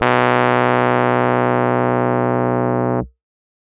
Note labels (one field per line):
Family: keyboard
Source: electronic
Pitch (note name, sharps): B1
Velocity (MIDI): 127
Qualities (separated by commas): distorted